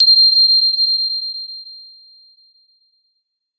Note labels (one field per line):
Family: mallet percussion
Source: acoustic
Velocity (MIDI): 127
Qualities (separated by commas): bright, non-linear envelope